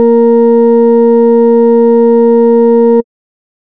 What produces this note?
synthesizer bass